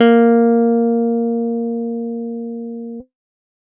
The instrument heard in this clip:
electronic guitar